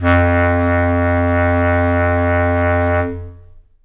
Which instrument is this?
acoustic reed instrument